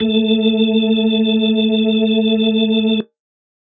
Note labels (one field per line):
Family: organ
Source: electronic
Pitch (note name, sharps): A3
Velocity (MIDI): 100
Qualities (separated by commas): reverb